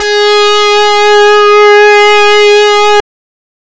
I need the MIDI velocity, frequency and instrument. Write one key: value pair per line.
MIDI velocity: 127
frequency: 415.3 Hz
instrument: synthesizer reed instrument